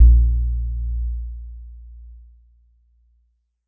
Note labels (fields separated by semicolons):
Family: mallet percussion; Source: acoustic; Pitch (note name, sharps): A#1; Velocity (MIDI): 50; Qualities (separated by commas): dark